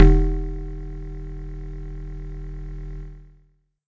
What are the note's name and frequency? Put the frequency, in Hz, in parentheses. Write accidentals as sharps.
E1 (41.2 Hz)